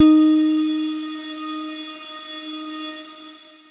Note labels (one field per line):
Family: guitar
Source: electronic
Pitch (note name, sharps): D#4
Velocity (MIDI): 75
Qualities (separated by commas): long release